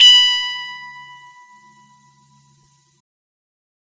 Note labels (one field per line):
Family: guitar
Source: electronic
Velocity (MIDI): 127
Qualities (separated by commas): bright, reverb